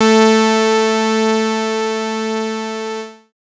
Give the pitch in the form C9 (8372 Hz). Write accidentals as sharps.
A3 (220 Hz)